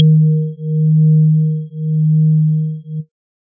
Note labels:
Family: organ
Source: electronic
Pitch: D#3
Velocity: 25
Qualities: dark

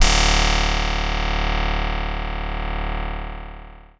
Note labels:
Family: guitar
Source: synthesizer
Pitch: D1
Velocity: 25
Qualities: bright, long release

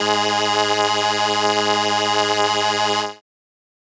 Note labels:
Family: keyboard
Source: synthesizer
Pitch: G#2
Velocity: 75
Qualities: bright

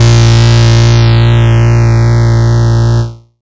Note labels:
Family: bass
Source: synthesizer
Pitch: A#1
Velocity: 127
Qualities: bright, distorted, non-linear envelope

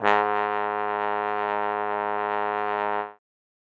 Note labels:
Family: brass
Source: acoustic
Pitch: G#2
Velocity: 127

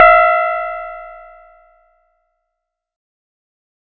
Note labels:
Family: mallet percussion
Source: acoustic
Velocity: 127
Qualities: bright, fast decay

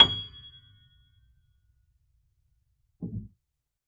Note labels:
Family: keyboard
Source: acoustic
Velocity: 25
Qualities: percussive

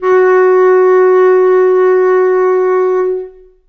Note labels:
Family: reed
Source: acoustic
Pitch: F#4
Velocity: 50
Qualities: long release, reverb

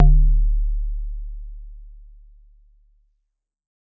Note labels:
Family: mallet percussion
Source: acoustic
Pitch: D1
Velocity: 25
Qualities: dark

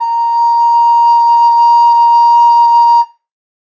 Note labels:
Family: flute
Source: acoustic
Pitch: A#5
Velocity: 50

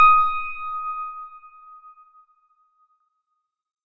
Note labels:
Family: organ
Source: electronic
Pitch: D#6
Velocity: 100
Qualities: bright

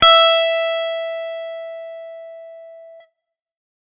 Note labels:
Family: guitar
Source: electronic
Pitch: E5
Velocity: 100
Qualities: distorted

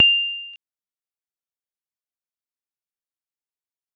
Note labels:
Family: mallet percussion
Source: acoustic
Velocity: 25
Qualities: bright, fast decay, percussive

